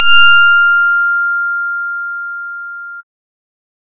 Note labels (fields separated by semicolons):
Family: bass; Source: synthesizer; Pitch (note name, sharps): F6; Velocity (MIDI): 75